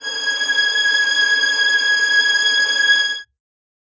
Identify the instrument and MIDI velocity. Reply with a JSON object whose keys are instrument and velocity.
{"instrument": "acoustic string instrument", "velocity": 75}